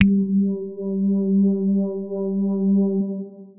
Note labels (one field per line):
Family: guitar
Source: electronic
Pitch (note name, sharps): G3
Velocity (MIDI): 25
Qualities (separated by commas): dark, distorted, long release